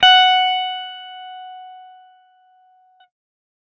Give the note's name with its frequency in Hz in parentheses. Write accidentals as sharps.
F#5 (740 Hz)